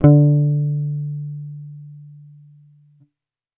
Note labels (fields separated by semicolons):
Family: bass; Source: electronic; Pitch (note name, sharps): D3; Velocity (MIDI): 25